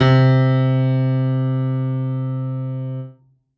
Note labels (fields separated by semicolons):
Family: keyboard; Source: acoustic; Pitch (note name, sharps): C3; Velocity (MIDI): 100; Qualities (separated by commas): reverb